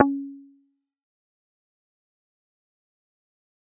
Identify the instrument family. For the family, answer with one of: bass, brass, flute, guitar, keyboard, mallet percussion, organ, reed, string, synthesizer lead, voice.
bass